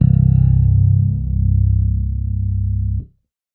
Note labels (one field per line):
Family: bass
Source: electronic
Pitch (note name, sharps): C1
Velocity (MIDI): 127